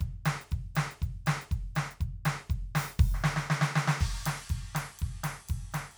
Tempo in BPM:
120 BPM